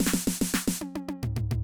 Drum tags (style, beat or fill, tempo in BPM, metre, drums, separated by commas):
punk, fill, 144 BPM, 4/4, snare, high tom, floor tom